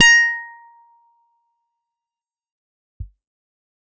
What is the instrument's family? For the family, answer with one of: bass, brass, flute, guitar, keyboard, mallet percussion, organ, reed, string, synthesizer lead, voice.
guitar